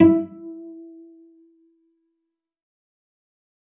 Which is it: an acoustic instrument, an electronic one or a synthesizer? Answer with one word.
acoustic